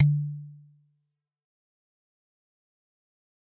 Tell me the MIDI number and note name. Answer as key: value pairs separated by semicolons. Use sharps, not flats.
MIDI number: 50; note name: D3